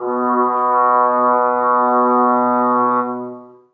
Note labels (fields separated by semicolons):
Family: brass; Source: acoustic; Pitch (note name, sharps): B2; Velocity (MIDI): 50; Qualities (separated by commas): long release, reverb